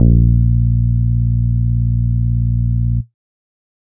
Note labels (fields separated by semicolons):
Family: bass; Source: synthesizer; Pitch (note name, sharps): A#1; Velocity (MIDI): 75